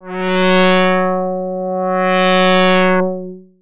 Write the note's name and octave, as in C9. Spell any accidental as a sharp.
F#3